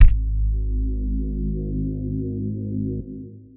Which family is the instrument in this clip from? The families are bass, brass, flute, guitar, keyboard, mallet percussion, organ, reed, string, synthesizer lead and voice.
guitar